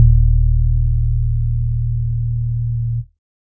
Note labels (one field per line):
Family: organ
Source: electronic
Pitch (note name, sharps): D#1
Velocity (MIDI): 25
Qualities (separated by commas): dark